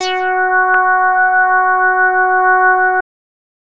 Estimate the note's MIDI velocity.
50